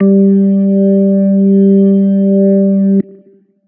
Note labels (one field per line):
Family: organ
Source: electronic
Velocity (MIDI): 127